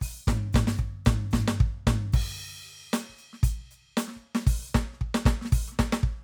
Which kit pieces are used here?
crash, closed hi-hat, open hi-hat, hi-hat pedal, snare, cross-stick, floor tom and kick